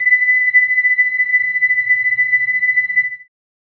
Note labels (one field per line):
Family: keyboard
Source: synthesizer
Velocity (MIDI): 100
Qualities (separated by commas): bright